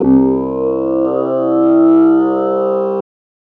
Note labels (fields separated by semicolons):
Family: voice; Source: synthesizer; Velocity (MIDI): 100; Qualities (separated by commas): distorted